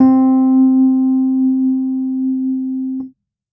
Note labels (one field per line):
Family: keyboard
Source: electronic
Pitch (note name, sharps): C4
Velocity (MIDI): 100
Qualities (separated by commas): dark